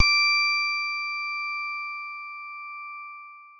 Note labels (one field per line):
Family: guitar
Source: synthesizer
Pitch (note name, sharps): D6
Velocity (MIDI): 127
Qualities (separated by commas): bright